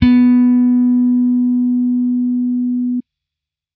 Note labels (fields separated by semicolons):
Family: bass; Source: electronic; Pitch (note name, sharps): B3; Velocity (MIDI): 50